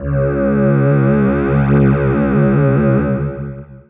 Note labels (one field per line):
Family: voice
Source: synthesizer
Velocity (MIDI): 75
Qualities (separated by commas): distorted, long release